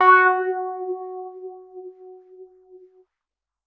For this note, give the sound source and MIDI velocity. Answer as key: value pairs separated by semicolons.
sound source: electronic; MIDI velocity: 100